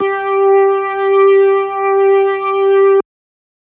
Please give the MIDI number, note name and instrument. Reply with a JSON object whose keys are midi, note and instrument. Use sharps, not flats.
{"midi": 67, "note": "G4", "instrument": "electronic organ"}